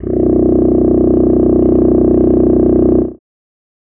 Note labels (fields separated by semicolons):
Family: reed; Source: acoustic; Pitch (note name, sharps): B0; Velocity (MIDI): 50